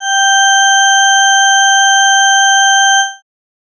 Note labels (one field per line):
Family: organ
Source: electronic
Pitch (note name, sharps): G5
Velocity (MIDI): 75